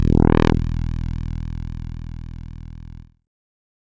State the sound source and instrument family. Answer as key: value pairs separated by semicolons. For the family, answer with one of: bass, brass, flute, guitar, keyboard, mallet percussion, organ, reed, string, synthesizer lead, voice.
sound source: synthesizer; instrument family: keyboard